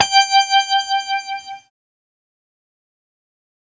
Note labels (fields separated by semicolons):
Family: keyboard; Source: synthesizer; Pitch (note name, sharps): G5; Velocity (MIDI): 50; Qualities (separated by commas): bright, distorted, fast decay